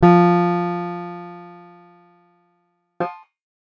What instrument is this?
acoustic guitar